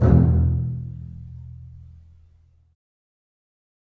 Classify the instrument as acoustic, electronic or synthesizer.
acoustic